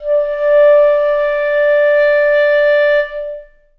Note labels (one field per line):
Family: reed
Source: acoustic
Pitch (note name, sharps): D5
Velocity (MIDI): 25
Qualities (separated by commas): long release, reverb